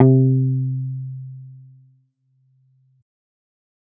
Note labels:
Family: bass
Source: synthesizer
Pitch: C3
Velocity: 75

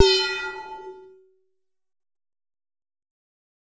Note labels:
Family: bass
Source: synthesizer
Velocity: 50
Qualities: bright, distorted, fast decay

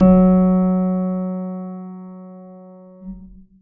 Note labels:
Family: keyboard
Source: acoustic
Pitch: F#3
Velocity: 75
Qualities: reverb

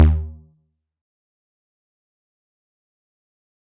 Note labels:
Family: bass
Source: synthesizer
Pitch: D#2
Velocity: 127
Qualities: fast decay, percussive

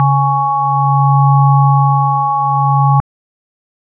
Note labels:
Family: organ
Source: electronic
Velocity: 25

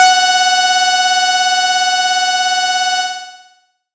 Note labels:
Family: bass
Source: synthesizer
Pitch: F#5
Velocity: 100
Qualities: bright, distorted, long release

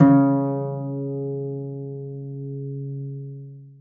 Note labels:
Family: string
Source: acoustic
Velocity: 127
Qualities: long release, reverb

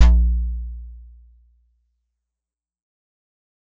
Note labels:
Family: keyboard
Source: acoustic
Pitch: A#1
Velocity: 75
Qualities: fast decay

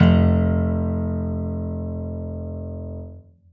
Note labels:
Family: keyboard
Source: acoustic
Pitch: F1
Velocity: 127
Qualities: reverb

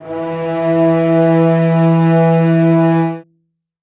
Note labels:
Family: string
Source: acoustic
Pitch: E3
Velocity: 25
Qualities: reverb

